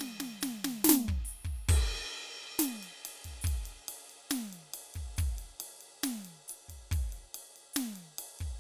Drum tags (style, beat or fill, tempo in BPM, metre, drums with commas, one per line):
half-time rock
beat
140 BPM
4/4
ride, open hi-hat, hi-hat pedal, snare, kick